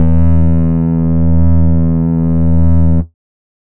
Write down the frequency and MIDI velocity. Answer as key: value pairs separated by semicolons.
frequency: 82.41 Hz; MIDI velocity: 75